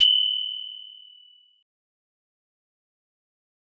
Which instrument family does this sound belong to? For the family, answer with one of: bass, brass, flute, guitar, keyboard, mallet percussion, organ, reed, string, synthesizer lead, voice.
mallet percussion